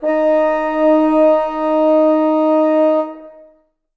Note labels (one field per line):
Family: reed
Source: acoustic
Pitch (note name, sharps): D#4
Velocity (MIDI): 75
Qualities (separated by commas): long release, reverb